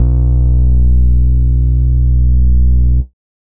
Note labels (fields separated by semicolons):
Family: bass; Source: synthesizer; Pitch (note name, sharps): B1; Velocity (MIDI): 100; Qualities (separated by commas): distorted